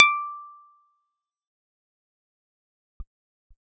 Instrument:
electronic keyboard